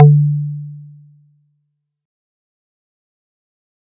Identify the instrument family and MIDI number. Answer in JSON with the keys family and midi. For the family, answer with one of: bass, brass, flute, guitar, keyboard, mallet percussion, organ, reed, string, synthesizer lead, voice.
{"family": "mallet percussion", "midi": 50}